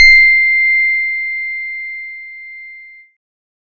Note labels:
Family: keyboard; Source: electronic; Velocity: 50

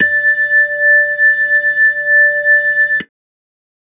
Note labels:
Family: keyboard; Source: electronic; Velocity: 50

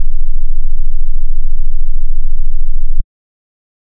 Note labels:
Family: bass; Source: synthesizer; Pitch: A-1; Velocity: 127; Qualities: dark

